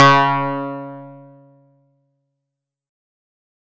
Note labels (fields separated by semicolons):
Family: guitar; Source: acoustic; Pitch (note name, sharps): C#3; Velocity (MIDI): 100; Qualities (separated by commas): distorted, fast decay